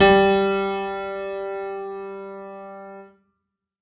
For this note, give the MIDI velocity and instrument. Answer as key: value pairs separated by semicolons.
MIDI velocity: 127; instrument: acoustic keyboard